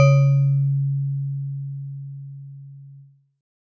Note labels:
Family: mallet percussion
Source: acoustic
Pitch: C#3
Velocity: 75

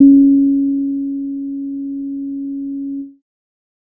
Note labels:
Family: bass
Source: synthesizer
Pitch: C#4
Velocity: 75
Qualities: dark

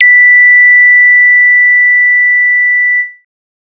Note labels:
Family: bass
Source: synthesizer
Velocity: 75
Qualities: bright, distorted

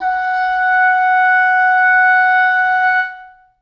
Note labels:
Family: reed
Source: acoustic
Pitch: F#5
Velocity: 50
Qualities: reverb

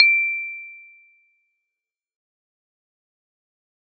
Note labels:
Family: keyboard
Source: electronic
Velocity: 100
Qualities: fast decay

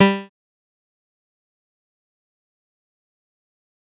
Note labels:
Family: bass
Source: synthesizer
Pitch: G3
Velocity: 100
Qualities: bright, distorted, fast decay, percussive

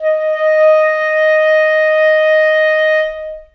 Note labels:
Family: reed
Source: acoustic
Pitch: D#5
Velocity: 50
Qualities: long release, reverb

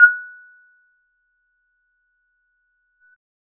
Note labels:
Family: bass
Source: synthesizer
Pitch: F#6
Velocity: 25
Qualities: percussive

